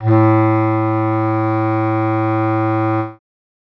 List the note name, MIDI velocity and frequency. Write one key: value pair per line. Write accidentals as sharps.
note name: A2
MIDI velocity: 100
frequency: 110 Hz